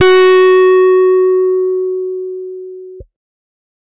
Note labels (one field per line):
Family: guitar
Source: electronic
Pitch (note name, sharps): F#4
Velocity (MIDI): 50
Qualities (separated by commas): bright, distorted